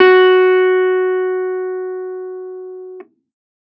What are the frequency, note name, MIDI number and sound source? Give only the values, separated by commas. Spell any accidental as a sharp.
370 Hz, F#4, 66, electronic